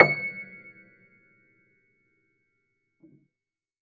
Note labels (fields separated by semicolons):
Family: keyboard; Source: acoustic; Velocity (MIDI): 127; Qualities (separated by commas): percussive, reverb